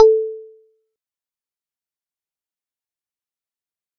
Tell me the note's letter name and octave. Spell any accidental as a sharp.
A4